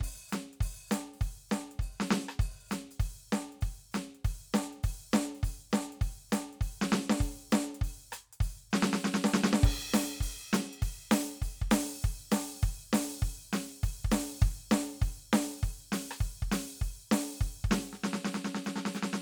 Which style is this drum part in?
rockabilly